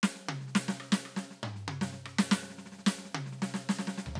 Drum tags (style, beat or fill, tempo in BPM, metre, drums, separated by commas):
funk, fill, 112 BPM, 4/4, snare, cross-stick, high tom, mid tom, floor tom